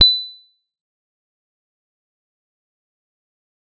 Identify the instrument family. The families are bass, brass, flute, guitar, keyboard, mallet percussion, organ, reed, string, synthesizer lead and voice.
guitar